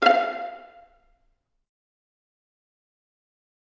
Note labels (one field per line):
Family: string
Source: acoustic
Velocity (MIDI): 100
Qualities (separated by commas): fast decay, reverb